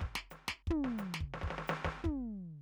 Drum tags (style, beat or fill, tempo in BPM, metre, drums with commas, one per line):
samba
beat
89 BPM
4/4
hi-hat pedal, snare, floor tom, kick